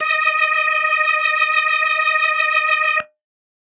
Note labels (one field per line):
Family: organ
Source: electronic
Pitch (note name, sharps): D#5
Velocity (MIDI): 50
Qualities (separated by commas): reverb